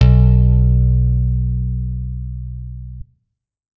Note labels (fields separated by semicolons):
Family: guitar; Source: electronic; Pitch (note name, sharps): B1; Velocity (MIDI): 75; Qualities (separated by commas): reverb